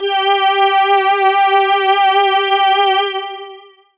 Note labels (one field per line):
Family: voice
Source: synthesizer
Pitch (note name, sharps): G4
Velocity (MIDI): 75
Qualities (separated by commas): distorted, long release